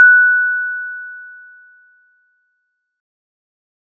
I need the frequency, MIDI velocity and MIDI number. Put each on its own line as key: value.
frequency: 1480 Hz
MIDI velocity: 50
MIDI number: 90